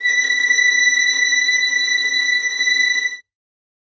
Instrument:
acoustic string instrument